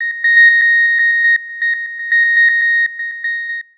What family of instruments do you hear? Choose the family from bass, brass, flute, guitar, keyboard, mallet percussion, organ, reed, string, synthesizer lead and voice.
synthesizer lead